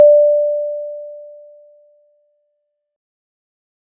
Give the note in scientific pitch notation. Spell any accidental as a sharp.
D5